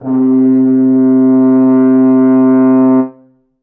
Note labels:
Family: brass; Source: acoustic; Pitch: C3; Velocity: 75; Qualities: dark, reverb

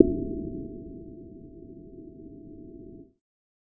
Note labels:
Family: bass; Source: synthesizer; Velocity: 75; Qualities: dark

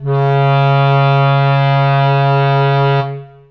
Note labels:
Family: reed; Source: acoustic; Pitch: C#3; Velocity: 100; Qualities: long release, reverb

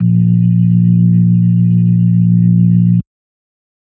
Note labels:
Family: organ; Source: electronic; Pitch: A#1; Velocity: 25; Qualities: dark

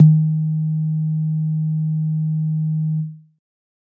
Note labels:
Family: keyboard; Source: electronic; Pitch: D#3; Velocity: 127; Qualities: dark

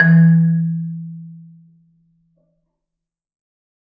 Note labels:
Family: mallet percussion; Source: acoustic; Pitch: E3; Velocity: 100; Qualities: dark, reverb

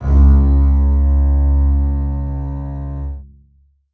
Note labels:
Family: string; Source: acoustic; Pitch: C#2; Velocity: 127; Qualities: reverb

